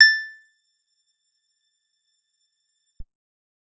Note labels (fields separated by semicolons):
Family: guitar; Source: acoustic; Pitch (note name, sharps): A6; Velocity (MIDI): 100; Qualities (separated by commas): percussive